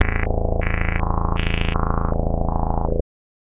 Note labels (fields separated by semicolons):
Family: bass; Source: synthesizer; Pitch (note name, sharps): A-1; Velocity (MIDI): 127; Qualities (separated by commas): tempo-synced